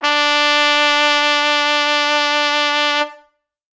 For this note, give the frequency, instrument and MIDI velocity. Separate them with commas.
293.7 Hz, acoustic brass instrument, 127